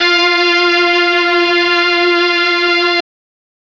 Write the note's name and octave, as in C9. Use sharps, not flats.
F4